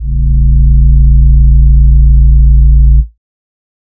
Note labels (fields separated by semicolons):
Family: voice; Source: synthesizer; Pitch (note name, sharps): A0; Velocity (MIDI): 50; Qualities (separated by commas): dark